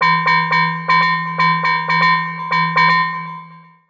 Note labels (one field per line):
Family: mallet percussion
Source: synthesizer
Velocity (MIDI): 25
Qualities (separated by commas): long release, multiphonic, tempo-synced